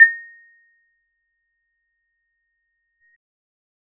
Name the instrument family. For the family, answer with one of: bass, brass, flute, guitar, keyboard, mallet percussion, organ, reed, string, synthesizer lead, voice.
bass